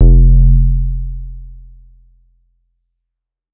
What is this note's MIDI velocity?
75